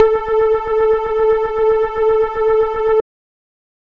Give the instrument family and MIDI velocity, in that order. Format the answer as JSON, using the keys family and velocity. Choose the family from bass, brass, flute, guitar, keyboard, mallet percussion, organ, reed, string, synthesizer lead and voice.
{"family": "bass", "velocity": 100}